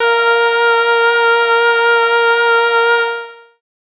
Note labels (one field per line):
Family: voice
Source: synthesizer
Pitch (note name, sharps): A#4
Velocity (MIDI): 75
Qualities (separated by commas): long release